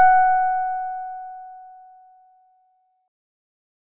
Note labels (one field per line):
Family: organ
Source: electronic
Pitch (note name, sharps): F#5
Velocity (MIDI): 100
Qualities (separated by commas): bright